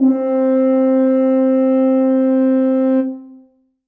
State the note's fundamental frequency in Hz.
261.6 Hz